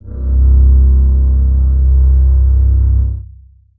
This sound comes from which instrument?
acoustic string instrument